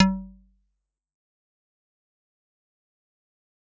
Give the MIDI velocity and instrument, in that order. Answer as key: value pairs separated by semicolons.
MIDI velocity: 127; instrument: acoustic mallet percussion instrument